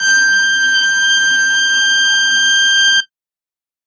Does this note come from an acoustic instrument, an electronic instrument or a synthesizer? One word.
acoustic